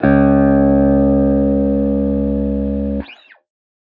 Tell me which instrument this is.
electronic guitar